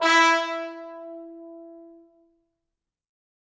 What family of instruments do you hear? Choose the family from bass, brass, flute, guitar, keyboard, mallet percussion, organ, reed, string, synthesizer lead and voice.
brass